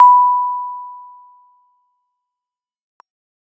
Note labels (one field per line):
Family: keyboard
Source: electronic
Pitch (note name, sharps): B5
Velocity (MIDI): 25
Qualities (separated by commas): fast decay